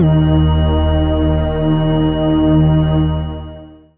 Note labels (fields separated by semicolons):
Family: synthesizer lead; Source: synthesizer; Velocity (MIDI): 75; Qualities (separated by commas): long release